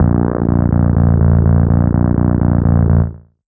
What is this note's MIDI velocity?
25